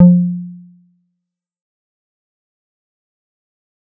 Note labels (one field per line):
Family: bass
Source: synthesizer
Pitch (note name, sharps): F3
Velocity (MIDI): 75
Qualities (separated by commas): dark, fast decay, percussive